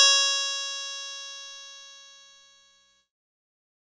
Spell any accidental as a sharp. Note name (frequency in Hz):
C#5 (554.4 Hz)